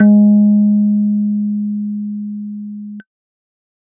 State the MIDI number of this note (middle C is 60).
56